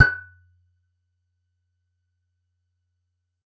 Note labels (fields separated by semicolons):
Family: guitar; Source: acoustic; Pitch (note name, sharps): F#6; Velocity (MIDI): 25; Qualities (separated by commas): percussive